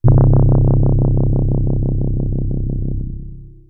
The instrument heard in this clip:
electronic keyboard